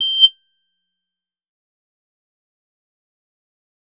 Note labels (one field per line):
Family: bass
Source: synthesizer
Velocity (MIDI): 127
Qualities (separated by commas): bright, distorted, fast decay, percussive